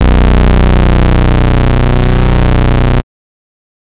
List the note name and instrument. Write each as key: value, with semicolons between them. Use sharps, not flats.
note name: B0; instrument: synthesizer bass